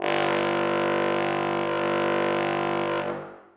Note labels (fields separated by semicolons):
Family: brass; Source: acoustic; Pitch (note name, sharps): G1; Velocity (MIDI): 127; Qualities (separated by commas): bright, reverb